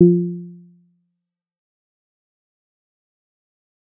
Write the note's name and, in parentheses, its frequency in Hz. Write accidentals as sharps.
F3 (174.6 Hz)